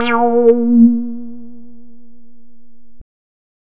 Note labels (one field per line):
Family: bass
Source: synthesizer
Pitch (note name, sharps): A#3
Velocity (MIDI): 75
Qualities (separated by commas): distorted